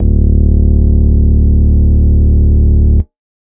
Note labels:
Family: organ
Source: electronic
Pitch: D1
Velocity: 127

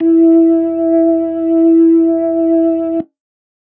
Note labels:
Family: organ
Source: electronic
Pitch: E4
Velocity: 75

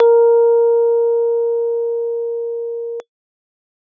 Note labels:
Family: keyboard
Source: electronic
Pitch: A#4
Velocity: 50

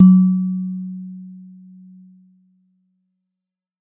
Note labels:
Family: mallet percussion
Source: acoustic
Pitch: F#3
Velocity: 100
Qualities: dark

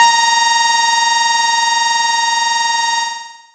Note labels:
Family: bass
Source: synthesizer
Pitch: A#5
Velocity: 127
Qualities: bright, distorted, long release

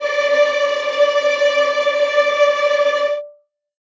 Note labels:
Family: string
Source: acoustic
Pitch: D5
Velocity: 25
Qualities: bright, non-linear envelope, reverb

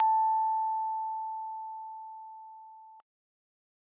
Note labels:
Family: keyboard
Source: acoustic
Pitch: A5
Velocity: 25

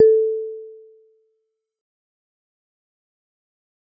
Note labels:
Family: mallet percussion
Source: acoustic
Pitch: A4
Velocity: 25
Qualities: fast decay

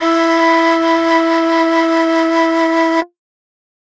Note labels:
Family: flute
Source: acoustic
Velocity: 75

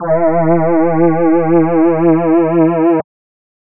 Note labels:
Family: voice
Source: synthesizer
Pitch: E3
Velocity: 100

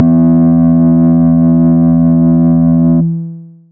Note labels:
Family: bass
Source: synthesizer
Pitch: E2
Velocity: 127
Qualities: long release, multiphonic

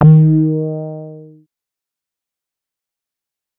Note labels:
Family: bass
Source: synthesizer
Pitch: D#3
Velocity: 127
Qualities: distorted, fast decay

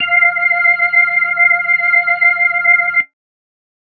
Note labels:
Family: organ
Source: electronic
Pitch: F5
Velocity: 100

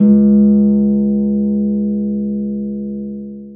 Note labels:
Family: string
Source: acoustic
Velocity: 50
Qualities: long release, reverb

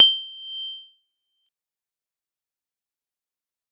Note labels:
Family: mallet percussion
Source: electronic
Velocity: 75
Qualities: bright, fast decay

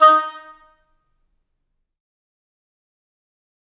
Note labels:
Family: reed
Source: acoustic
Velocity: 75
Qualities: fast decay, percussive, reverb

